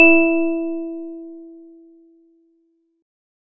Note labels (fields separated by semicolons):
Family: organ; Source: electronic; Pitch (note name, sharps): E4; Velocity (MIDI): 127